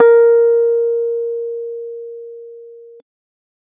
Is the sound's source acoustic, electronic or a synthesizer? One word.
electronic